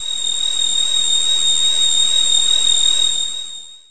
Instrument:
synthesizer voice